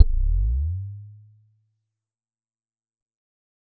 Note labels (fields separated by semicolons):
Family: guitar; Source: acoustic; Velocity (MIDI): 127; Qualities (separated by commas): fast decay